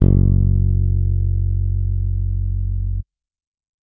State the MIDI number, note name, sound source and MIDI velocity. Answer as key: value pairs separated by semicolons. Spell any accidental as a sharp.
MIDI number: 30; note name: F#1; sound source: electronic; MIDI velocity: 100